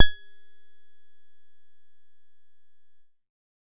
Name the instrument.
synthesizer bass